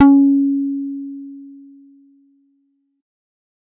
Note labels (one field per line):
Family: bass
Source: synthesizer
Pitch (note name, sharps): C#4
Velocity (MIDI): 75